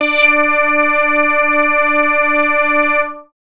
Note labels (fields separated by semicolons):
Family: bass; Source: synthesizer; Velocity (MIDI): 100; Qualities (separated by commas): distorted